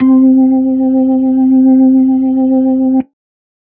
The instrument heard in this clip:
electronic organ